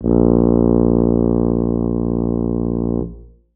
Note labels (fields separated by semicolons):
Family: brass; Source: acoustic; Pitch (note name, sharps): A#1; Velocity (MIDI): 50